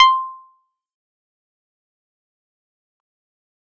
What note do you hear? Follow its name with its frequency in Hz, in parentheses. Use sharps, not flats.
C6 (1047 Hz)